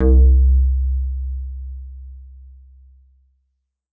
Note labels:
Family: guitar; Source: electronic; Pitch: C2; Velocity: 75; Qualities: dark, reverb

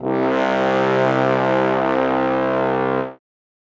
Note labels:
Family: brass; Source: acoustic; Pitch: C2; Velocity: 100; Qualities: bright, reverb

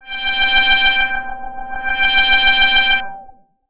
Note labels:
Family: bass; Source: synthesizer; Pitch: G5; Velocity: 50; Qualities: tempo-synced

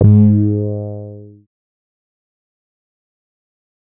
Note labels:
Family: bass; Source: synthesizer; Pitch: G#2; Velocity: 25; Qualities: distorted, fast decay

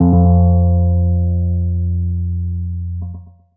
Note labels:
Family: keyboard; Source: electronic; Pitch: F2; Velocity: 50; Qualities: dark, distorted, tempo-synced

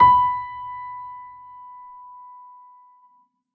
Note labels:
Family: keyboard; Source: acoustic; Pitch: B5; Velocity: 75; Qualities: reverb

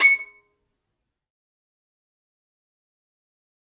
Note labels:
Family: string; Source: acoustic; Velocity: 127; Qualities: fast decay, percussive, reverb

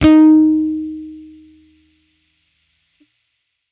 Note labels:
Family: bass; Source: electronic; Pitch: D#4; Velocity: 50; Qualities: distorted

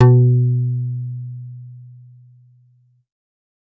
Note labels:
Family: bass; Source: synthesizer; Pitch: B2; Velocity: 100

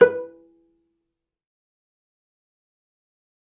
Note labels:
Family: string; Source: acoustic; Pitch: B4; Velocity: 127; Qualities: fast decay, percussive, reverb

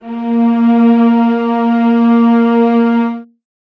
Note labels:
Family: string; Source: acoustic; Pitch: A#3; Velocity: 50; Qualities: reverb

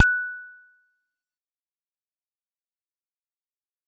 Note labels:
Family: mallet percussion; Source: acoustic; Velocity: 100; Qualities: fast decay, percussive

